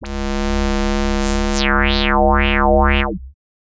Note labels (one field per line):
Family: bass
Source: synthesizer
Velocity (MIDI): 127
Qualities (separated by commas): bright, distorted, non-linear envelope